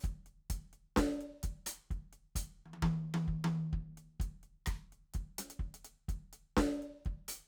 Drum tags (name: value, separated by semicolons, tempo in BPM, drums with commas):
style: slow reggae; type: beat; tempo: 64 BPM; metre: 4/4; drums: closed hi-hat, hi-hat pedal, snare, cross-stick, high tom, kick